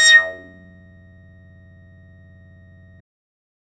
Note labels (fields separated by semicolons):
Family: bass; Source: synthesizer; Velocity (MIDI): 100; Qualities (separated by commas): distorted, percussive